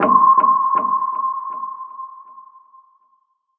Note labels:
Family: synthesizer lead; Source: synthesizer; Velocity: 75; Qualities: non-linear envelope, reverb

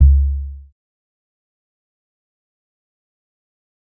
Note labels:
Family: bass; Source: synthesizer; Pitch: C#2; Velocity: 50; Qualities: dark, fast decay, percussive

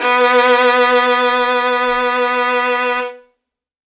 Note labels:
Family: string; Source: acoustic; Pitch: B3; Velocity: 100; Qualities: bright, reverb

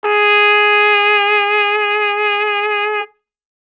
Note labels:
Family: brass; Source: acoustic; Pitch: G#4; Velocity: 75

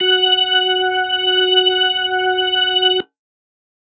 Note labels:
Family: organ; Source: electronic; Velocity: 127

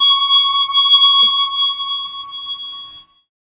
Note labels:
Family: keyboard; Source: synthesizer; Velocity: 25; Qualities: bright

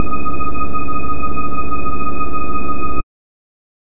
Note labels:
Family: bass; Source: synthesizer; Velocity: 25

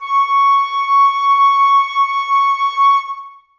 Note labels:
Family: flute; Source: acoustic; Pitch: C#6; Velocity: 100; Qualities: reverb

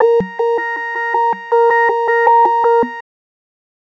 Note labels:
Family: bass; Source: synthesizer; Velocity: 75; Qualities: tempo-synced

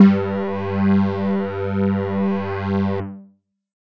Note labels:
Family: keyboard; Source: electronic; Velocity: 127; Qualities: distorted

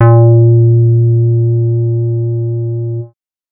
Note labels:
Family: bass; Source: synthesizer; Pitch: A#2; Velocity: 75; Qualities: dark

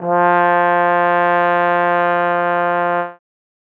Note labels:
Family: brass; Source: acoustic; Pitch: F3; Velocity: 100

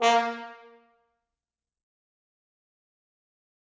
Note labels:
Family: brass; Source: acoustic; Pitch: A#3; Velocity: 127; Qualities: bright, fast decay, percussive, reverb

